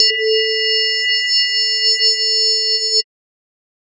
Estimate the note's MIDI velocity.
100